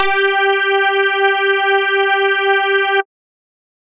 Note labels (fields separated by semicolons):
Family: bass; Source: synthesizer; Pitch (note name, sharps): G4; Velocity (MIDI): 127